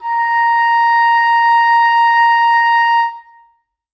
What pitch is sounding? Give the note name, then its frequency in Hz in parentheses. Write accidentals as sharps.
A#5 (932.3 Hz)